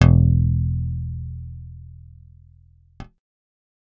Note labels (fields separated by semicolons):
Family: bass; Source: synthesizer; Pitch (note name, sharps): E1; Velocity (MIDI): 127